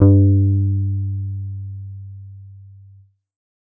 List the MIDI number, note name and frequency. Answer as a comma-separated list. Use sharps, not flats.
43, G2, 98 Hz